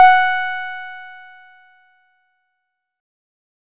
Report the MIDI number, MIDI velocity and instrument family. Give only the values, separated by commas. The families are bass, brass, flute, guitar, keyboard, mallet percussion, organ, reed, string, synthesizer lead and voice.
78, 127, keyboard